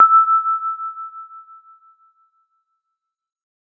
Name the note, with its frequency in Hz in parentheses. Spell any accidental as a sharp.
E6 (1319 Hz)